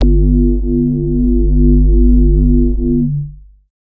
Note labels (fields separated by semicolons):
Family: bass; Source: synthesizer; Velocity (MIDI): 100; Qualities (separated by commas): distorted, long release, multiphonic